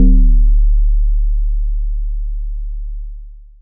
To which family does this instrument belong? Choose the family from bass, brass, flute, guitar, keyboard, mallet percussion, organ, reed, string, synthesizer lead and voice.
mallet percussion